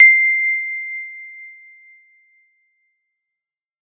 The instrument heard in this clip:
acoustic mallet percussion instrument